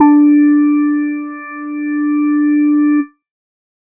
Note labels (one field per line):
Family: organ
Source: electronic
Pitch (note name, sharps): D4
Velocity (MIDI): 127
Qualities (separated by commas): dark